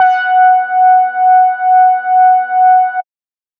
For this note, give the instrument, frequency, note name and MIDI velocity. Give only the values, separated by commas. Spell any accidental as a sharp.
synthesizer bass, 740 Hz, F#5, 25